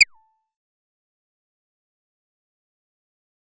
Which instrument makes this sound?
synthesizer bass